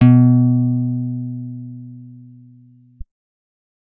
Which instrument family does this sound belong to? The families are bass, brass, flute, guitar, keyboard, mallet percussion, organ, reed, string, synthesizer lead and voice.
guitar